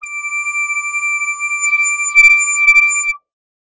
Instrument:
synthesizer bass